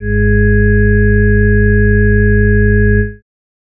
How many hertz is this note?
51.91 Hz